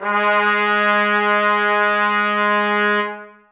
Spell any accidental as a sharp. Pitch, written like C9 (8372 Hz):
G#3 (207.7 Hz)